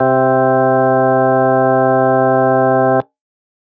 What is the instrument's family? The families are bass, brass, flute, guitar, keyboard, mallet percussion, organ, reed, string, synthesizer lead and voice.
organ